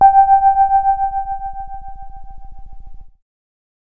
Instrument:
electronic keyboard